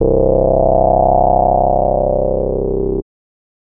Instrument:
synthesizer bass